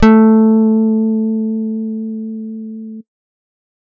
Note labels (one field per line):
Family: guitar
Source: electronic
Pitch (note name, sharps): A3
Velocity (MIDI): 25